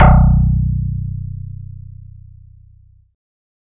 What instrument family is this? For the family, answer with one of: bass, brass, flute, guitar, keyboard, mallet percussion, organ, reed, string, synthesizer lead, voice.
bass